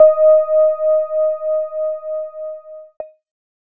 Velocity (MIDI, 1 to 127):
25